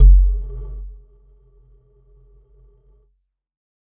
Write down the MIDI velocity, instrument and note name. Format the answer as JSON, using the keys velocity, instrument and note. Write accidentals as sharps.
{"velocity": 75, "instrument": "electronic mallet percussion instrument", "note": "F#1"}